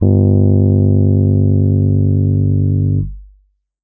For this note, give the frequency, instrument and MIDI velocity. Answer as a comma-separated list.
49 Hz, electronic keyboard, 100